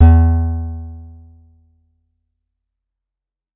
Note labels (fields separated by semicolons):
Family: guitar; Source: acoustic; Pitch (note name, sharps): E2; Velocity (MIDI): 100